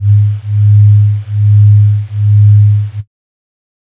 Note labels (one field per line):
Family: flute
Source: synthesizer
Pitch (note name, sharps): G#2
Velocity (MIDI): 75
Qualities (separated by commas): dark